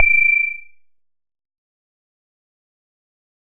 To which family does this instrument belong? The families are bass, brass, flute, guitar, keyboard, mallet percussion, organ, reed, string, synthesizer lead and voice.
bass